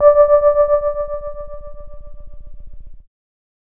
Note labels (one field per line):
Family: keyboard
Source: electronic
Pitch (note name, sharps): D5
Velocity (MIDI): 75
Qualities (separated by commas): dark